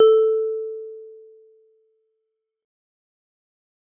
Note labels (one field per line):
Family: guitar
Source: synthesizer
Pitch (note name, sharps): A4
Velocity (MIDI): 100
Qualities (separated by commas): dark, fast decay